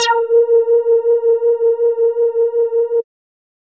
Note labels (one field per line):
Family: bass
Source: synthesizer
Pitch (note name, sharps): A#4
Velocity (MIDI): 127